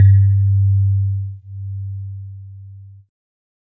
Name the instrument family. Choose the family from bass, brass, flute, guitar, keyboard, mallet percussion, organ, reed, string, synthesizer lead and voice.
keyboard